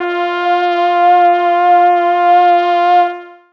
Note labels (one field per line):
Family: voice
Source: synthesizer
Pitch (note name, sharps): F4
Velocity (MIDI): 127